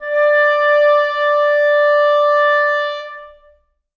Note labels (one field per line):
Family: reed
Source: acoustic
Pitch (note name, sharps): D5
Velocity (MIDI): 100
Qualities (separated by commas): reverb